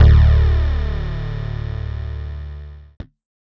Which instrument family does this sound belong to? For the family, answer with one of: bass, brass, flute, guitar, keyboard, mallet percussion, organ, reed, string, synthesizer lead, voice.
keyboard